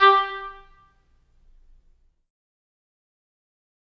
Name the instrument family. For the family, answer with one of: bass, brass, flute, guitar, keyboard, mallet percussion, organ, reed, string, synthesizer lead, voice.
reed